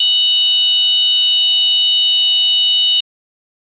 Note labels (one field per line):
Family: organ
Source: electronic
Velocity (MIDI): 50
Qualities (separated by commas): bright